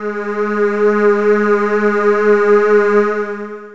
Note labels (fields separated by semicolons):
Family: voice; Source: synthesizer; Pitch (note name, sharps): G#3; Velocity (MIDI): 127; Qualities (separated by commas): distorted, long release